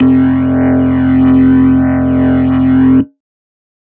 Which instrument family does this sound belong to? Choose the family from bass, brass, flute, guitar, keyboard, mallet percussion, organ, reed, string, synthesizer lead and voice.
organ